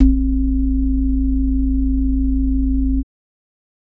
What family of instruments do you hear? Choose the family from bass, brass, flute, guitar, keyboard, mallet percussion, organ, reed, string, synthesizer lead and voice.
organ